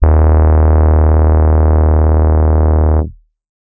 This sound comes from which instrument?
electronic keyboard